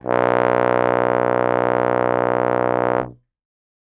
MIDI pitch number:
35